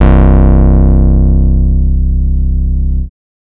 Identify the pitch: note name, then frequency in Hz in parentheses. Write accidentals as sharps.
C1 (32.7 Hz)